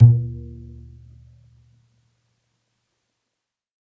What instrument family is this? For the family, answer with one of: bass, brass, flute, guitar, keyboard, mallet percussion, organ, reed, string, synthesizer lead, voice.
string